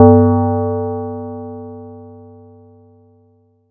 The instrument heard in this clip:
acoustic mallet percussion instrument